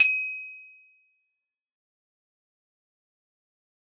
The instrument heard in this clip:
acoustic guitar